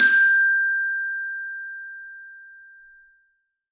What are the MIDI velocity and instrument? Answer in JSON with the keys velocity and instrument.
{"velocity": 100, "instrument": "acoustic mallet percussion instrument"}